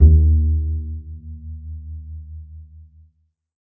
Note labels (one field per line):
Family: string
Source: acoustic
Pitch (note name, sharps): D#2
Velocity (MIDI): 50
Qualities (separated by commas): dark, reverb